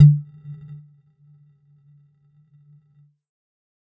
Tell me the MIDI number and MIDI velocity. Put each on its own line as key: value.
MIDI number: 50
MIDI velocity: 25